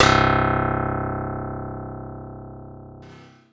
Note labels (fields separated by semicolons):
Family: guitar; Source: synthesizer; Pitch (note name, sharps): C1; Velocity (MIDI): 100